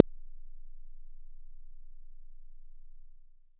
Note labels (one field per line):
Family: bass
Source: synthesizer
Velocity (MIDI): 127